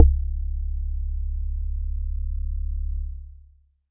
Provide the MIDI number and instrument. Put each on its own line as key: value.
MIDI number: 25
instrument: acoustic mallet percussion instrument